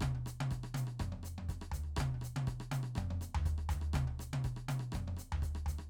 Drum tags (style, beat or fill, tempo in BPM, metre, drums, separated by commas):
Latin, beat, 122 BPM, 4/4, hi-hat pedal, cross-stick, high tom, mid tom, floor tom, kick